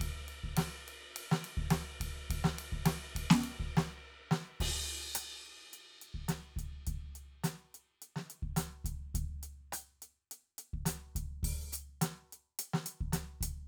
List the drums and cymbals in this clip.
crash, ride, closed hi-hat, open hi-hat, hi-hat pedal, snare, cross-stick and kick